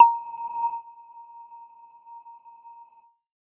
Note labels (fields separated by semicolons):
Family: mallet percussion; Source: electronic; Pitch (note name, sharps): A#5; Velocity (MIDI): 75; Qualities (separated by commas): non-linear envelope